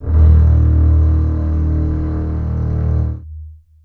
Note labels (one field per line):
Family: string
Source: acoustic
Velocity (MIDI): 50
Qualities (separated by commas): long release, reverb